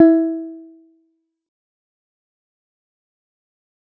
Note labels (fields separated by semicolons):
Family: guitar; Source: synthesizer; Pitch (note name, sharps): E4; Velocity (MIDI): 25; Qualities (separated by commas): fast decay, percussive